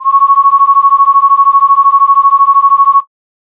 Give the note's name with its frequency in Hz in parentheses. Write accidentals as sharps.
C#6 (1109 Hz)